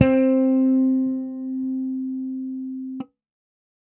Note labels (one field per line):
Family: bass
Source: electronic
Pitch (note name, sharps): C4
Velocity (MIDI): 127